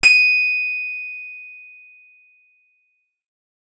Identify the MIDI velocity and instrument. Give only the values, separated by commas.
25, acoustic guitar